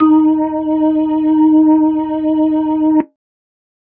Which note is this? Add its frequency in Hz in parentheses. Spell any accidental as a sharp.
D#4 (311.1 Hz)